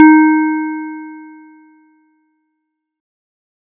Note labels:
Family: keyboard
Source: electronic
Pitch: D#4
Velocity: 127

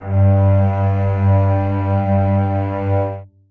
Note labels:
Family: string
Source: acoustic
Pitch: G2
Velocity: 75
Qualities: reverb

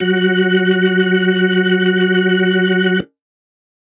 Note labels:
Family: organ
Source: electronic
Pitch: F#3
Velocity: 50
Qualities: reverb

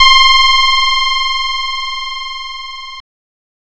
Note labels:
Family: guitar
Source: synthesizer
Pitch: C6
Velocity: 50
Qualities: bright, distorted

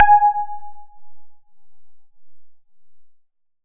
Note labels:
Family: synthesizer lead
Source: synthesizer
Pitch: G#5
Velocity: 50

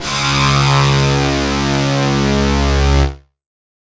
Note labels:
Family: guitar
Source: electronic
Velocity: 50

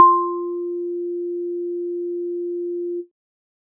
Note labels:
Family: keyboard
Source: electronic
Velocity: 75

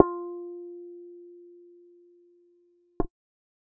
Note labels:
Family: bass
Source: synthesizer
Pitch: F4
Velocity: 100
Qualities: dark, reverb

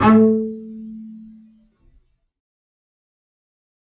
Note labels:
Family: string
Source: acoustic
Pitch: A3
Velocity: 25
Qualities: fast decay, reverb

